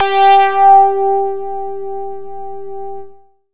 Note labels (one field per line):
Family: bass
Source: synthesizer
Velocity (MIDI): 75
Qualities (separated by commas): bright, distorted